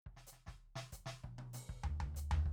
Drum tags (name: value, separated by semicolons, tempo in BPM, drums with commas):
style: Brazilian baião; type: fill; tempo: 95 BPM; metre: 4/4; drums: hi-hat pedal, snare, high tom, floor tom, kick